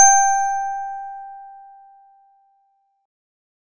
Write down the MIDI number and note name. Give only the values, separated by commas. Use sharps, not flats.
79, G5